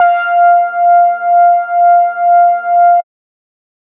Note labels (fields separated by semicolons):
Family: bass; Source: synthesizer; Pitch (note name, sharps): F5; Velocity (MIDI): 100